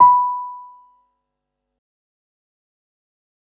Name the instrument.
electronic keyboard